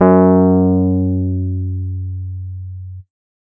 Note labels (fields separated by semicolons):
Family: keyboard; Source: electronic; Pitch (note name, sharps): F#2; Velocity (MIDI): 75; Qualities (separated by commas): distorted